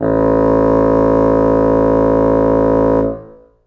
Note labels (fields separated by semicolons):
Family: reed; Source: acoustic; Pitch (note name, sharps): A1; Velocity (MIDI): 75; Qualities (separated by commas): reverb